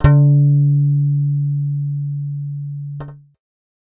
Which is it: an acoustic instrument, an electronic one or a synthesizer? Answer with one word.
synthesizer